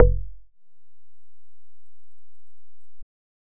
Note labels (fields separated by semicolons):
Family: bass; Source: synthesizer; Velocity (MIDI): 25